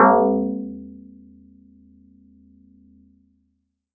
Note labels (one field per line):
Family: mallet percussion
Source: acoustic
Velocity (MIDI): 100